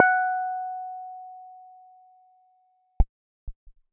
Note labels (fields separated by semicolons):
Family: keyboard; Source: electronic; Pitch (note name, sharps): F#5; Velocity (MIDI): 25